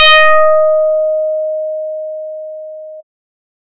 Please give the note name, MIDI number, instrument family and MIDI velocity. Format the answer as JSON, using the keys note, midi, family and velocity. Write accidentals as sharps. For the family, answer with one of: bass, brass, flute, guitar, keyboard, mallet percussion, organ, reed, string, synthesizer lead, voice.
{"note": "D#5", "midi": 75, "family": "bass", "velocity": 127}